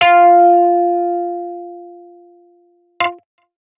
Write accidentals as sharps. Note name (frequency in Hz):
F4 (349.2 Hz)